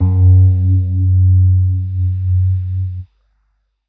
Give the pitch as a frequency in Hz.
92.5 Hz